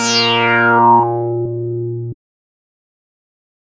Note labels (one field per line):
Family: bass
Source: synthesizer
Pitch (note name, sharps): A#2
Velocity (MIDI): 50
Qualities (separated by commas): distorted